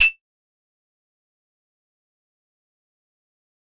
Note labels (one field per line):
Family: keyboard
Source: acoustic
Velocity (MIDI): 127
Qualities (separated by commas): fast decay, percussive